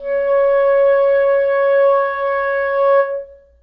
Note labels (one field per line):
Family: reed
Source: acoustic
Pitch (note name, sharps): C#5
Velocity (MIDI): 25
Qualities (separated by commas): reverb